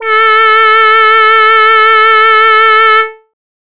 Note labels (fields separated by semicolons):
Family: voice; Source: synthesizer; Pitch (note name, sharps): A4; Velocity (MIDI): 127